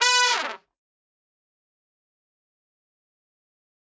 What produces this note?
acoustic brass instrument